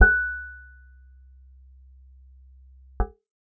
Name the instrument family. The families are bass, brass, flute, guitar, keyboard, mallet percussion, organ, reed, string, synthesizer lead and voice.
guitar